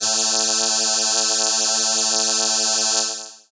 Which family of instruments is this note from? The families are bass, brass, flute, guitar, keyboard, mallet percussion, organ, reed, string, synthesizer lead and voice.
keyboard